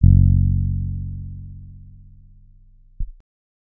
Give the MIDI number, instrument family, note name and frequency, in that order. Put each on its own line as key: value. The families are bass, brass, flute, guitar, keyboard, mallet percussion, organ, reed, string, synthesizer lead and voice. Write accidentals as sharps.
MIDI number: 30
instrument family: keyboard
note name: F#1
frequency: 46.25 Hz